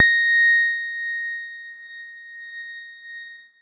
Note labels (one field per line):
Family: keyboard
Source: electronic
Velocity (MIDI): 127